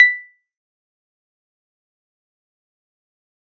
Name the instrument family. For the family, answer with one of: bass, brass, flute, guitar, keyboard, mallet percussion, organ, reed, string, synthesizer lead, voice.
keyboard